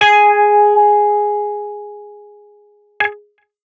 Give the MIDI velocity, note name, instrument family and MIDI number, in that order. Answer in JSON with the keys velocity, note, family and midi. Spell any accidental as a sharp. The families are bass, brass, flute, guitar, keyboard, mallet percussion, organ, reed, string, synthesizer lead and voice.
{"velocity": 127, "note": "G#4", "family": "guitar", "midi": 68}